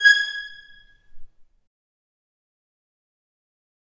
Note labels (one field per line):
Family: string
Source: acoustic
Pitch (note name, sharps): G#6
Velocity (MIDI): 25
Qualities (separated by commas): bright, fast decay, reverb